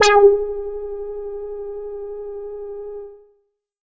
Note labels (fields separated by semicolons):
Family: bass; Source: synthesizer; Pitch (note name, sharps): G#4; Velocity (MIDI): 50; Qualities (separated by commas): distorted, tempo-synced